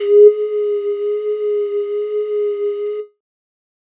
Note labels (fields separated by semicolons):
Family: flute; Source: synthesizer; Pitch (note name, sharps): G#4; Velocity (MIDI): 25; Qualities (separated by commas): distorted